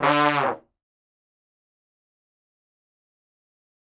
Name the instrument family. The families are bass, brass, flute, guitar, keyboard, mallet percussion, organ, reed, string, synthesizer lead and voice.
brass